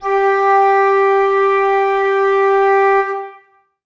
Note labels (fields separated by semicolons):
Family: flute; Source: acoustic; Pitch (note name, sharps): G4; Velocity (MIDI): 100; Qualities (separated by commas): reverb